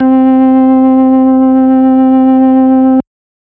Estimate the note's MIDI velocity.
75